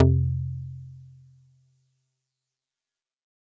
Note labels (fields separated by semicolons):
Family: mallet percussion; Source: acoustic; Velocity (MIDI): 50; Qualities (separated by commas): fast decay, multiphonic